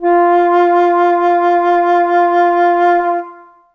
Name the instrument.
acoustic flute